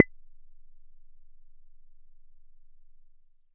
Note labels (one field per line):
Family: bass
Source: synthesizer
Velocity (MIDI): 127